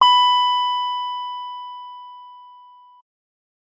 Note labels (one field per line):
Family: keyboard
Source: electronic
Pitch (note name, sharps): B5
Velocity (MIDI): 75